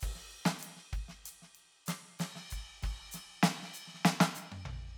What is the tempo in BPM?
96 BPM